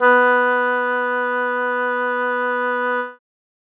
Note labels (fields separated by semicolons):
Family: reed; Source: acoustic; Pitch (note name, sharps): B3; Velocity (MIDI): 75